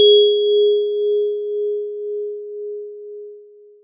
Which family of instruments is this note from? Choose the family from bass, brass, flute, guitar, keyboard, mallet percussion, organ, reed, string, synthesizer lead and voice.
mallet percussion